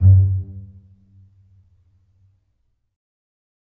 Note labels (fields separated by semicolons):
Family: string; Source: acoustic; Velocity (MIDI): 50; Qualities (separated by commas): dark, percussive, reverb